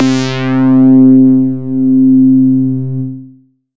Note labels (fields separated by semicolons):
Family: bass; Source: synthesizer; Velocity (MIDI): 75; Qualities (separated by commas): bright, distorted